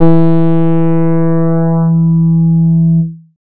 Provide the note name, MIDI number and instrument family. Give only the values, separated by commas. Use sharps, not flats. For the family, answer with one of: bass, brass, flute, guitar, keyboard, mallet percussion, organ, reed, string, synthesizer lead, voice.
E3, 52, bass